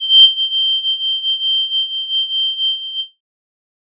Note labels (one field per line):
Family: flute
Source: synthesizer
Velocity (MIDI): 50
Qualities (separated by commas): bright, distorted